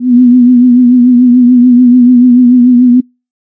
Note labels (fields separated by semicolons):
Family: flute; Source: synthesizer; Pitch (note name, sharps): B3; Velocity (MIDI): 127; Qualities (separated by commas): dark